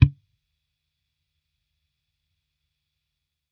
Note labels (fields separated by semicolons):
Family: bass; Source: electronic; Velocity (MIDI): 25; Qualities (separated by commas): percussive